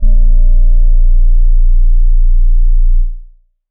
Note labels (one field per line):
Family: keyboard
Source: electronic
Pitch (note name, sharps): A#0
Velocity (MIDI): 25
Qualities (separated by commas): dark